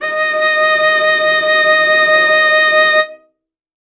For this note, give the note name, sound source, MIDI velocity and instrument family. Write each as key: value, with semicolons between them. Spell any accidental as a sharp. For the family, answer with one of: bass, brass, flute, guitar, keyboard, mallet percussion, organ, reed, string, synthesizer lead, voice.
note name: D#5; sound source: acoustic; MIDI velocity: 100; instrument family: string